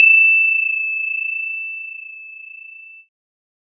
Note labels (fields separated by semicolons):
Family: keyboard; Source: electronic; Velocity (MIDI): 50; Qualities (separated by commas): bright, multiphonic